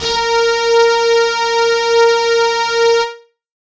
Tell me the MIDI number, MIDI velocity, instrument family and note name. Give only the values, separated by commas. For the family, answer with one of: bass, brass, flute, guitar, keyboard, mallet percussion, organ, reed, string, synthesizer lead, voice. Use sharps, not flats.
70, 127, guitar, A#4